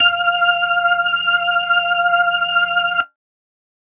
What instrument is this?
electronic organ